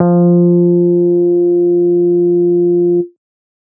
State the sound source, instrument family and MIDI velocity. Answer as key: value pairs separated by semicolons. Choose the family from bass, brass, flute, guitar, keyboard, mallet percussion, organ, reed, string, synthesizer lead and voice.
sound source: synthesizer; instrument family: bass; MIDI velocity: 127